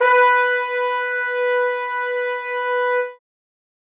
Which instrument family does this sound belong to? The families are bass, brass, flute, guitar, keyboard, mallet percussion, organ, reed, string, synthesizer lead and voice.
brass